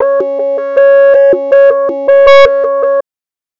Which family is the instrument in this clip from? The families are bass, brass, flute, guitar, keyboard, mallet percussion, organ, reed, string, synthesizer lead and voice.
bass